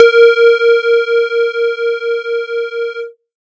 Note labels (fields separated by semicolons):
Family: synthesizer lead; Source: synthesizer; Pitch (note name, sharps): A#4; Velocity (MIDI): 127; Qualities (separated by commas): distorted